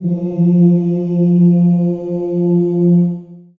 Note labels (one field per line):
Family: voice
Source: acoustic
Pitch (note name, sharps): F3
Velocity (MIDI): 50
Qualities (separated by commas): long release, reverb